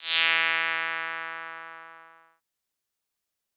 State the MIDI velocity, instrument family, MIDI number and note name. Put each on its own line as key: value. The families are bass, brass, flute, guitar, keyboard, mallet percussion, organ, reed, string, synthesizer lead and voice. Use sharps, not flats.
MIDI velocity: 100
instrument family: bass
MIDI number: 52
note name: E3